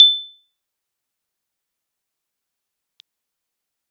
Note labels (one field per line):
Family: keyboard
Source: electronic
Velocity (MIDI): 25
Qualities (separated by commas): bright, fast decay, percussive